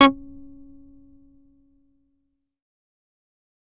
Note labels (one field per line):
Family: bass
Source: synthesizer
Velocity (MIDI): 127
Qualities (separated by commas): distorted, fast decay, percussive